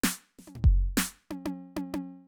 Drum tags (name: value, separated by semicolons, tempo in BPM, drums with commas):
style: funk rock; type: fill; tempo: 92 BPM; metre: 4/4; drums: snare, high tom, floor tom, kick